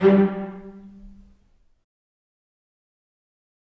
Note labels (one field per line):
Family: string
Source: acoustic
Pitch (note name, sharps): G3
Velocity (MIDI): 50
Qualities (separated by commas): fast decay, reverb